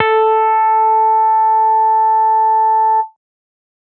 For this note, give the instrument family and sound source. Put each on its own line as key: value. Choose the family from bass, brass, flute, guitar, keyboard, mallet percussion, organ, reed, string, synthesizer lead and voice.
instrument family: bass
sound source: synthesizer